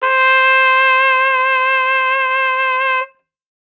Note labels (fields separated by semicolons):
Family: brass; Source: acoustic; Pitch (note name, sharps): C5; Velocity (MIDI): 100; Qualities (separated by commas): bright